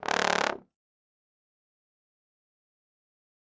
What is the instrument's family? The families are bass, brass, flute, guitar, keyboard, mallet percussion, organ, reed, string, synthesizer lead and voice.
brass